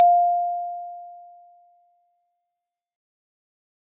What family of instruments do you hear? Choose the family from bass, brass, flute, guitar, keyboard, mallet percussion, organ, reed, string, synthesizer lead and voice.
mallet percussion